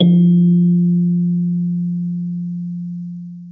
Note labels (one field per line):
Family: mallet percussion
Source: acoustic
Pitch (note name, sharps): F3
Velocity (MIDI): 50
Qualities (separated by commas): dark, long release, reverb